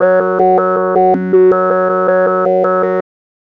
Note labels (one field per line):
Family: bass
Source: synthesizer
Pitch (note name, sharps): F#3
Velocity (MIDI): 100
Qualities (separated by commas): tempo-synced